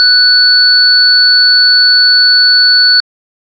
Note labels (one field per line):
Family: organ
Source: electronic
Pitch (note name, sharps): F#6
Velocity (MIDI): 25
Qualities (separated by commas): bright